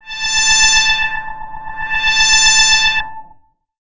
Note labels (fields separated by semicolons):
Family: bass; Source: synthesizer; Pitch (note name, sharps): A5; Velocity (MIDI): 50; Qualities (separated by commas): tempo-synced